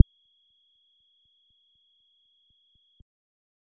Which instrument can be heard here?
synthesizer bass